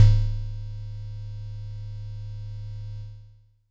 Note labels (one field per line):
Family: mallet percussion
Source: acoustic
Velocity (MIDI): 25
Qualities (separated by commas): distorted